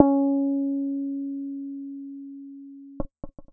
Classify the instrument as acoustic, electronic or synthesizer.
synthesizer